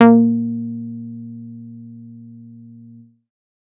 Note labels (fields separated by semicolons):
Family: bass; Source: synthesizer; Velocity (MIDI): 100; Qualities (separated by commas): dark